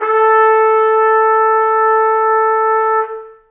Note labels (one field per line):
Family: brass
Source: acoustic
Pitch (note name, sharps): A4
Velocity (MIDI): 50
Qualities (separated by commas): reverb